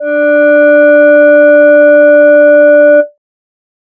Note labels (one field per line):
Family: voice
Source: synthesizer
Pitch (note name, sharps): D4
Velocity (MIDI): 50